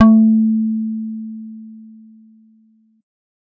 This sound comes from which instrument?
synthesizer bass